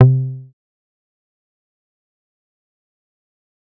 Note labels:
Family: bass; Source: synthesizer; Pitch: C3; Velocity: 100; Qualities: dark, fast decay, percussive

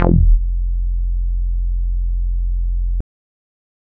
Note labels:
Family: bass; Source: synthesizer; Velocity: 25; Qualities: distorted

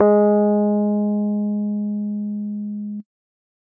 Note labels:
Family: keyboard; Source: electronic; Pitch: G#3; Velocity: 75

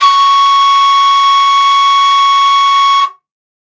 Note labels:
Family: flute; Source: acoustic; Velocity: 127

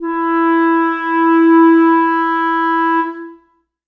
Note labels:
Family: reed; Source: acoustic; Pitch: E4; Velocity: 100; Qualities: reverb

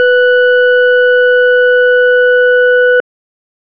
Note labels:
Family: organ; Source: electronic; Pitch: B4; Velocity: 127

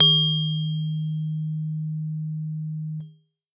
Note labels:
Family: keyboard; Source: acoustic; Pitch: D#3; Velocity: 50

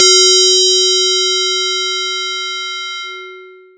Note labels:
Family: mallet percussion; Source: acoustic; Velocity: 100; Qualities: bright, distorted, long release

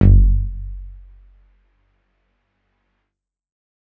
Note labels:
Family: keyboard; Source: electronic; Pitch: F#1; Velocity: 75

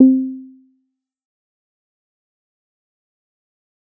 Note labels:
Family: bass; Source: synthesizer; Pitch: C4; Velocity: 50; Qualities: dark, fast decay, percussive

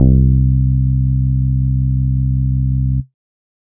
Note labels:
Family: bass; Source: synthesizer; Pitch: C2; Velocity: 75

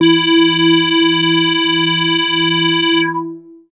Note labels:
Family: bass; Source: synthesizer; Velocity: 127; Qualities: distorted, long release, multiphonic

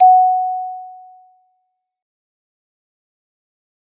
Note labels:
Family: mallet percussion; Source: acoustic; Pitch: F#5; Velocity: 75; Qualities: fast decay

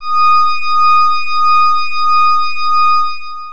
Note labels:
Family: organ; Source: electronic; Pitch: D#6; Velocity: 75; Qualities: distorted, long release

